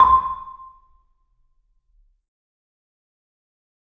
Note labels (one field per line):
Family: mallet percussion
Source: acoustic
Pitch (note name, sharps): C6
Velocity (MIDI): 100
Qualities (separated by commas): fast decay, percussive, reverb